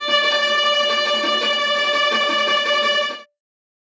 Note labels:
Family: string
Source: acoustic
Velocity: 127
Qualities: bright, non-linear envelope, reverb

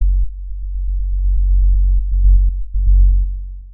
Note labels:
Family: synthesizer lead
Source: synthesizer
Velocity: 25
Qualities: dark, long release, tempo-synced

